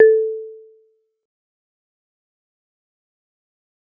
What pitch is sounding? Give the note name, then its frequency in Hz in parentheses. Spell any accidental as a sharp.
A4 (440 Hz)